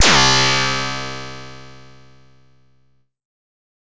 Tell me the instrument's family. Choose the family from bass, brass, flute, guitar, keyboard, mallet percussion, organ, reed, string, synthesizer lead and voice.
bass